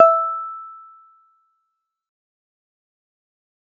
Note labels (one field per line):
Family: guitar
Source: synthesizer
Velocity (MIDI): 50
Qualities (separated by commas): fast decay